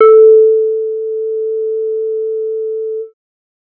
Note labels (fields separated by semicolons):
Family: bass; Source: synthesizer; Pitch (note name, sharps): A4; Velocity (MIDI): 75